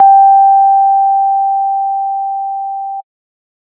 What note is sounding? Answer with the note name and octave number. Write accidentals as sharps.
G5